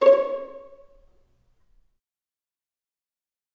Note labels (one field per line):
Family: string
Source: acoustic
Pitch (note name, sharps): C#5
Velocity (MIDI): 50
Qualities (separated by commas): dark, fast decay, percussive, reverb